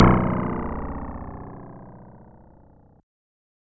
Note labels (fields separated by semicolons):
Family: synthesizer lead; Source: synthesizer; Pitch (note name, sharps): B-1; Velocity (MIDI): 100; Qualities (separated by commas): bright, distorted